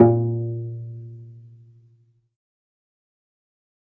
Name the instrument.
acoustic string instrument